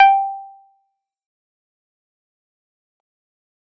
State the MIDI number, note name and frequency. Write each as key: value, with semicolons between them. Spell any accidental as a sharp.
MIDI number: 79; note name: G5; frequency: 784 Hz